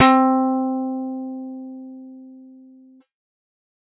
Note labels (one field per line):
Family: guitar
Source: synthesizer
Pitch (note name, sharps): C4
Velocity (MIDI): 127